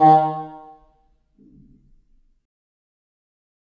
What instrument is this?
acoustic reed instrument